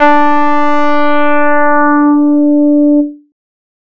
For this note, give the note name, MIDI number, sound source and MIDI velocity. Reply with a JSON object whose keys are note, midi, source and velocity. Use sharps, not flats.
{"note": "D4", "midi": 62, "source": "synthesizer", "velocity": 100}